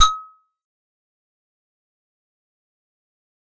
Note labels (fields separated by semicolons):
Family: keyboard; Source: acoustic; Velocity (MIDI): 50; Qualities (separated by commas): fast decay, percussive